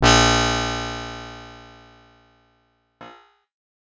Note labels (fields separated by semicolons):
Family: guitar; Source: acoustic; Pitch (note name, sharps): A#1; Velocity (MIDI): 127; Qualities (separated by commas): bright, distorted